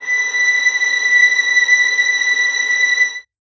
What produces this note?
acoustic string instrument